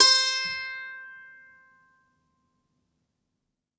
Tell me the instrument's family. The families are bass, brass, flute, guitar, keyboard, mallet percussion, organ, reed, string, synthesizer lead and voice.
guitar